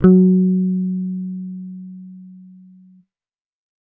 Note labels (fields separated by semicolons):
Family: bass; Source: electronic; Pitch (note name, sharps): F#3; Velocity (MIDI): 50